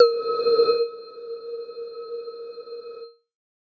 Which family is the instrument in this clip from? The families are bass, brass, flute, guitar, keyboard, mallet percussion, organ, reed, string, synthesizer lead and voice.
mallet percussion